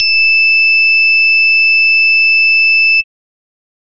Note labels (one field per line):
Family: bass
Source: synthesizer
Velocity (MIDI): 127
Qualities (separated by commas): bright, distorted